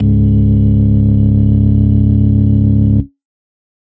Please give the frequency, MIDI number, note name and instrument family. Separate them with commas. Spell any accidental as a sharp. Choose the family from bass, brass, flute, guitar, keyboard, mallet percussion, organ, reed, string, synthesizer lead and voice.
34.65 Hz, 25, C#1, organ